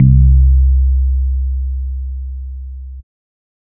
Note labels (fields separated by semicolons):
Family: bass; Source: synthesizer; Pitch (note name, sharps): C2; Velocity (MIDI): 50